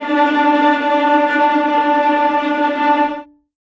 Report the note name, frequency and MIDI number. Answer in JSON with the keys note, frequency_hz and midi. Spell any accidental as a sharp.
{"note": "D4", "frequency_hz": 293.7, "midi": 62}